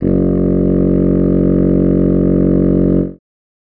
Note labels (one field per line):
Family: reed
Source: acoustic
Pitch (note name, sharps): F#1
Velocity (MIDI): 50